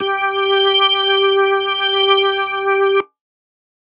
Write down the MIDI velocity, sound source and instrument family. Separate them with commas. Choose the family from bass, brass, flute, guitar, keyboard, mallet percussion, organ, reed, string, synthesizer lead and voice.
100, electronic, organ